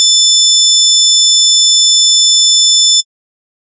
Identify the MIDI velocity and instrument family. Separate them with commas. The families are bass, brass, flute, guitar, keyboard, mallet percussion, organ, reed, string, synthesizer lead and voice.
127, organ